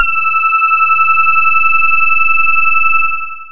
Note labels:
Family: voice; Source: synthesizer; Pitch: E6; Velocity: 75; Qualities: bright, long release

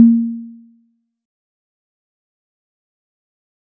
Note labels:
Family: mallet percussion; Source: acoustic; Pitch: A#3; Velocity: 25; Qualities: fast decay, percussive

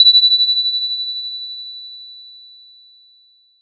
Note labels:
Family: mallet percussion; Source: acoustic; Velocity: 50; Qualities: bright, multiphonic

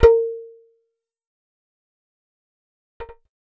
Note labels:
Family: bass; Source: synthesizer; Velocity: 25; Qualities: fast decay, percussive

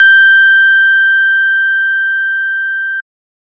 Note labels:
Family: organ; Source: electronic; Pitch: G6; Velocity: 25

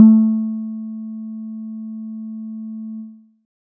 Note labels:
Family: guitar; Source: synthesizer; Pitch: A3; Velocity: 25; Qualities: dark

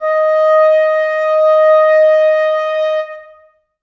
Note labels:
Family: reed; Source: acoustic; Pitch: D#5; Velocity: 100; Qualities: reverb

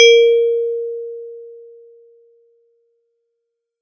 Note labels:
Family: mallet percussion; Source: acoustic; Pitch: A#4; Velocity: 100

